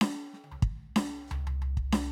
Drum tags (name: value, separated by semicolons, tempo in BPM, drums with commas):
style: funk rock; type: fill; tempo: 92 BPM; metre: 4/4; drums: hi-hat pedal, snare, high tom, floor tom, kick